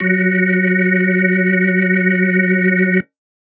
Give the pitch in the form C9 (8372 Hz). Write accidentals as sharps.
F#3 (185 Hz)